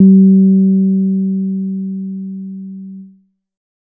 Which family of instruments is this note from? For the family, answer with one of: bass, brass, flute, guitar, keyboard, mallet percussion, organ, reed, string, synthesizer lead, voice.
bass